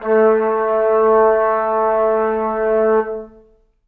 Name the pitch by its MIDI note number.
57